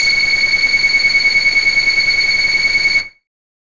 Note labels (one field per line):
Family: bass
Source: synthesizer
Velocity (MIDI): 100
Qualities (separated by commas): distorted